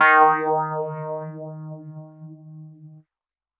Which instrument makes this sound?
electronic keyboard